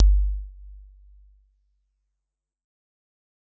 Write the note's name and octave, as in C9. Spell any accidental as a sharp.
G1